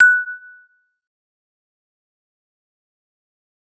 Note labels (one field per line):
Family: mallet percussion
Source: acoustic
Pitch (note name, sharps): F#6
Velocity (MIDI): 100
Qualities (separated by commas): fast decay, percussive